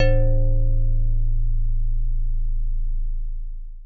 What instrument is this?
acoustic mallet percussion instrument